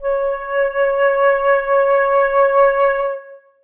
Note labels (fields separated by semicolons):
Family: flute; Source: acoustic; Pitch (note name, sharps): C#5; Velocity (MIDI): 25; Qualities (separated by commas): reverb